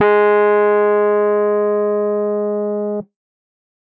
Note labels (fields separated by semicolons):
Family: keyboard; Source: electronic; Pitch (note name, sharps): G#3; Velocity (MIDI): 127